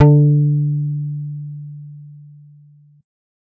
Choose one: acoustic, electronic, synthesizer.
synthesizer